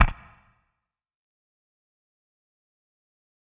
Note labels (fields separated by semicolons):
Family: guitar; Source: electronic; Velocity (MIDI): 50; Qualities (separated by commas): distorted, fast decay, percussive